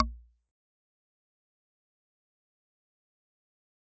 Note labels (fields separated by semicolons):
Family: mallet percussion; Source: acoustic; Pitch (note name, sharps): A#1; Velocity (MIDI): 25; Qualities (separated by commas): fast decay, percussive